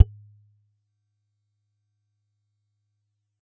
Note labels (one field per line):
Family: guitar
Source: acoustic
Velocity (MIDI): 75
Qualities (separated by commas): percussive